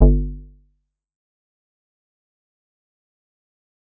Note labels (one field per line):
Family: bass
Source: synthesizer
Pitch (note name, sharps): G1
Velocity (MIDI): 75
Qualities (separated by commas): dark, fast decay, percussive